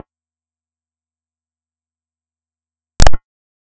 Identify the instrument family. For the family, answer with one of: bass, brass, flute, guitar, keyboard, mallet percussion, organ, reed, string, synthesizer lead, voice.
bass